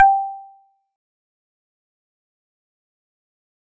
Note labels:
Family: mallet percussion; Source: acoustic; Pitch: G5; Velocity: 25; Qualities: fast decay, percussive

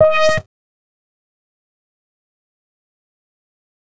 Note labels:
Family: bass; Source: synthesizer; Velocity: 50; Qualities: fast decay, percussive

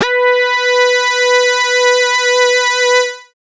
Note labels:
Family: bass; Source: synthesizer; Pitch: B4; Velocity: 127; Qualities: distorted, multiphonic

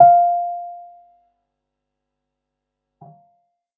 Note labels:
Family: keyboard; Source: electronic; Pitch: F5; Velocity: 50

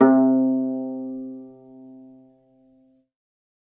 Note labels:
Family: string; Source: acoustic; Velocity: 100; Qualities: dark, reverb

